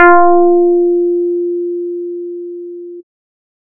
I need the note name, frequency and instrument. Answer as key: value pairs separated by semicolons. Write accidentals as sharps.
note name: F4; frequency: 349.2 Hz; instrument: synthesizer bass